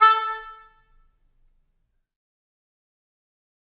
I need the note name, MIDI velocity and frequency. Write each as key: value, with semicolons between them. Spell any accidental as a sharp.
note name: A4; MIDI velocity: 127; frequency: 440 Hz